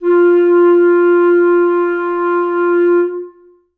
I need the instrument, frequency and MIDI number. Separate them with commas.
acoustic reed instrument, 349.2 Hz, 65